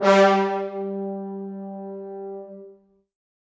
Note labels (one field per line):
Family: brass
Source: acoustic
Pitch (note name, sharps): G3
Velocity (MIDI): 100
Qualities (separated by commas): bright, reverb